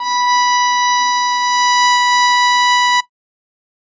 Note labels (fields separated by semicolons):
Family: string; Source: acoustic; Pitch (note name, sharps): B5; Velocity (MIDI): 25; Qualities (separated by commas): bright